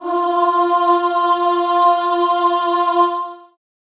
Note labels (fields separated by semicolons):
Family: voice; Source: acoustic; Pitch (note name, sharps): F4; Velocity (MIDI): 100; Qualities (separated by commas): long release, reverb